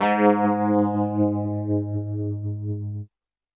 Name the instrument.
electronic keyboard